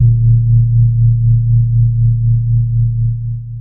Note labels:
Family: keyboard; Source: electronic; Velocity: 75; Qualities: dark, long release, reverb

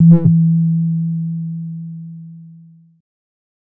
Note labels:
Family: bass; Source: synthesizer; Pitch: E3; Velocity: 25; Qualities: distorted

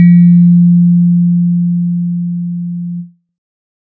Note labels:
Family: synthesizer lead; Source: synthesizer; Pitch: F3; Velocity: 25

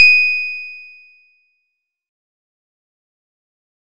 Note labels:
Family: guitar; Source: synthesizer; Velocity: 25; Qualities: bright, fast decay

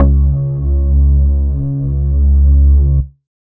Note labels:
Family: bass; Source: synthesizer; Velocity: 50

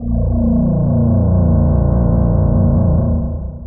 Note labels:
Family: voice; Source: synthesizer; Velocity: 75; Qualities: distorted, long release

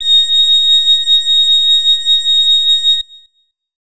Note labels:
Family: flute; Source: acoustic; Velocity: 25; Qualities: bright

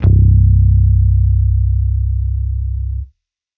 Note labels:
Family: bass; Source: electronic; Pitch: C1; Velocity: 127; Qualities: distorted

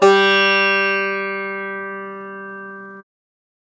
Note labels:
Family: guitar; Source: acoustic; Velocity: 50; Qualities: bright, multiphonic, reverb

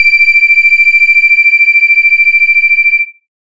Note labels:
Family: bass; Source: synthesizer; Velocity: 25; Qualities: distorted

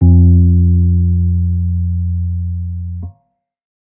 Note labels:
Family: keyboard; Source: electronic; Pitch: F2; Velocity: 25; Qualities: dark

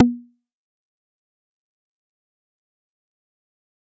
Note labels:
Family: bass; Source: synthesizer; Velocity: 25; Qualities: fast decay, percussive

